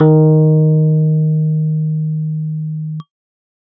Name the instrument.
electronic keyboard